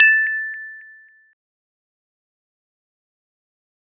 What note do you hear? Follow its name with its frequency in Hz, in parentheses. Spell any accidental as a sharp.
A6 (1760 Hz)